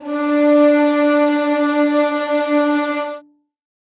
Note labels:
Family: string; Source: acoustic; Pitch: D4; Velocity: 25; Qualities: reverb

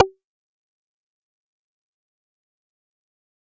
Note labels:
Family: bass; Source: synthesizer; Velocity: 100; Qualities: distorted, fast decay, percussive

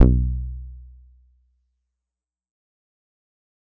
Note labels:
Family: bass; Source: synthesizer; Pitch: B1; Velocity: 25; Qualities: dark, distorted, fast decay

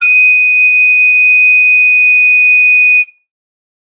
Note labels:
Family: flute; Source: acoustic; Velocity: 50

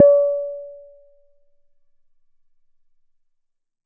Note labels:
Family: bass; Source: synthesizer; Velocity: 75

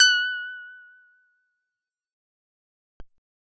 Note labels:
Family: bass; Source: synthesizer; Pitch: F#6; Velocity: 100; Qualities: fast decay

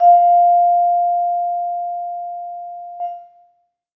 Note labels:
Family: mallet percussion; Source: acoustic; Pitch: F5; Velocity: 100; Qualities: reverb

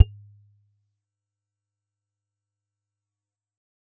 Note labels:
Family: guitar; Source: acoustic; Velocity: 75; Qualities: fast decay, percussive

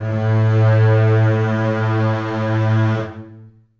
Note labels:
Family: string; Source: acoustic; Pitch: A2; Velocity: 100; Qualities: long release, reverb

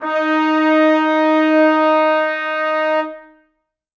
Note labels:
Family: brass; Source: acoustic; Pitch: D#4; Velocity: 100; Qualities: reverb

